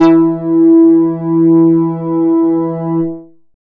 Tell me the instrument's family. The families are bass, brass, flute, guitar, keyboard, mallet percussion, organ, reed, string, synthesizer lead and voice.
bass